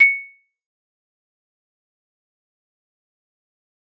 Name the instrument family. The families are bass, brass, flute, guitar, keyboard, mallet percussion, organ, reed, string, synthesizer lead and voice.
mallet percussion